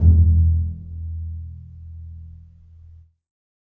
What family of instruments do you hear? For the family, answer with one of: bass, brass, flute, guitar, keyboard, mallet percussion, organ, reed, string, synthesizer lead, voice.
string